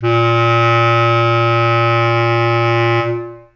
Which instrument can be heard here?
acoustic reed instrument